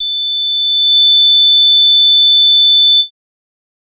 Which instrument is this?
synthesizer bass